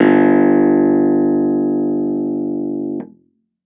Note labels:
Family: keyboard; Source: electronic; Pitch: G1; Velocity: 50; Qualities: distorted

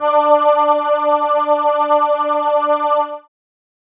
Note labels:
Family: keyboard; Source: synthesizer; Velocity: 127

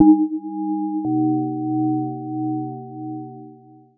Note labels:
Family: mallet percussion; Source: synthesizer; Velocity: 100; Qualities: long release, multiphonic

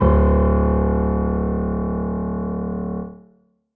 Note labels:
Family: keyboard; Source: acoustic; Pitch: D1; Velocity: 75; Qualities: reverb

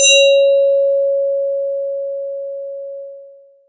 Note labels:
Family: mallet percussion; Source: electronic; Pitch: C#5; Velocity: 100; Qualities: long release, multiphonic

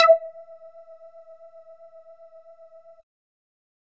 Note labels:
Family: bass; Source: synthesizer; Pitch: E5; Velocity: 75; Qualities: percussive

